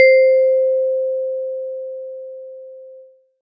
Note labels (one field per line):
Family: mallet percussion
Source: acoustic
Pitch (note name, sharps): C5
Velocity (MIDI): 75